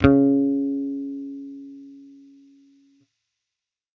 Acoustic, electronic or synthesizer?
electronic